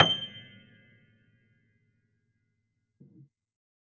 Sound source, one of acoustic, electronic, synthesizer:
acoustic